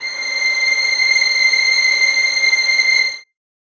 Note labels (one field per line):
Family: string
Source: acoustic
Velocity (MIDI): 50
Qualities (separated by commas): reverb